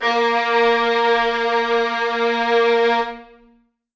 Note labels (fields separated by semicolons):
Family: string; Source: acoustic; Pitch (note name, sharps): A#3; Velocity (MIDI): 100; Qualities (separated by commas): reverb